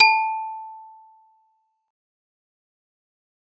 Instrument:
acoustic mallet percussion instrument